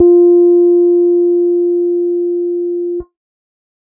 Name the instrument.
electronic keyboard